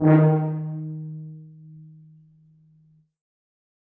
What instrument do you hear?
acoustic brass instrument